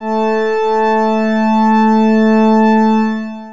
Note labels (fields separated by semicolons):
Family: organ; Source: electronic; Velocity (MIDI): 50; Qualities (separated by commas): distorted, long release